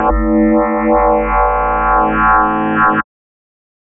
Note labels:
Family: mallet percussion; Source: synthesizer; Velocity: 127; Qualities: multiphonic, non-linear envelope

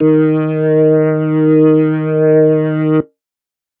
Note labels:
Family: organ; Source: electronic; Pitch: D#3; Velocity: 25; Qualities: distorted

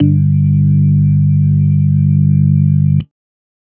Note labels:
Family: organ; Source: electronic; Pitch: G1; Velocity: 100; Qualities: dark

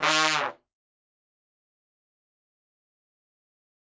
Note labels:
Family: brass; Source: acoustic; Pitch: D#3; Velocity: 100; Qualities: fast decay, reverb

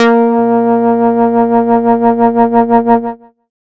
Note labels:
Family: bass; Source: synthesizer; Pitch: A#3; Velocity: 127; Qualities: distorted

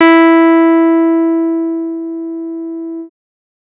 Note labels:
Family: bass; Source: synthesizer; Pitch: E4; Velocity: 25; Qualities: distorted

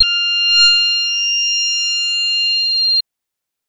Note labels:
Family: voice; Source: synthesizer; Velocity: 50

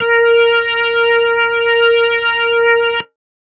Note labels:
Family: organ; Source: electronic; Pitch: A#4; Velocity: 100

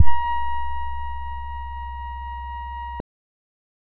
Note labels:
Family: bass; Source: synthesizer; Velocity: 25; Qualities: dark, distorted, non-linear envelope

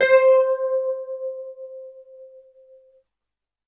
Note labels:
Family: keyboard; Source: electronic; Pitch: C5; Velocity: 100

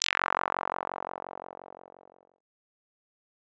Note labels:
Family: bass; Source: synthesizer; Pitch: F#1; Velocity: 100; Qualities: bright, distorted, fast decay

